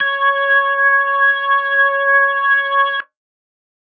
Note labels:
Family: organ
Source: electronic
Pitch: C#5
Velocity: 50

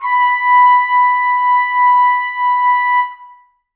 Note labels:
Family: brass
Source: acoustic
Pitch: B5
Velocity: 75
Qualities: reverb

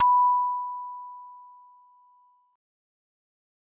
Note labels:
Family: mallet percussion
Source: acoustic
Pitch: B5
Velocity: 50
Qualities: fast decay

